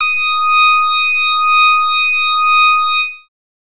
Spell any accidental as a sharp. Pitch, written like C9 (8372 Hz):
D#6 (1245 Hz)